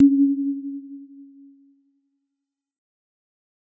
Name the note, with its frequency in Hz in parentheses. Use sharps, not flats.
C#4 (277.2 Hz)